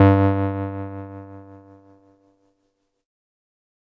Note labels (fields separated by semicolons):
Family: keyboard; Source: electronic; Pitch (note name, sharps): G2; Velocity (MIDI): 25; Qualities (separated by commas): distorted